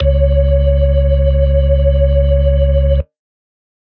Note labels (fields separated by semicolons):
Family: organ; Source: electronic; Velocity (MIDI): 50